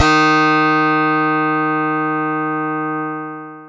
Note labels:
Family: keyboard; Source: electronic; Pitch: D#3; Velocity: 100; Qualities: bright, long release

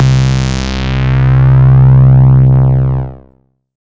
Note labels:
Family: bass; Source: synthesizer; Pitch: C2; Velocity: 100; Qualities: bright, distorted

